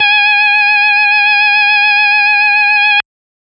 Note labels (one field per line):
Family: organ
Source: electronic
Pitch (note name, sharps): G#5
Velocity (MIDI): 50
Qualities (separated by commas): distorted